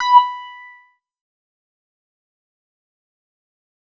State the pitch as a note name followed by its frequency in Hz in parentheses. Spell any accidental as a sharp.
B5 (987.8 Hz)